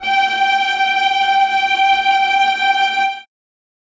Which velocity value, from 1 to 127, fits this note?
75